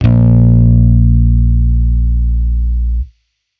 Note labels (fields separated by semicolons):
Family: bass; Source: electronic; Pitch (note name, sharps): A#1; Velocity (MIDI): 25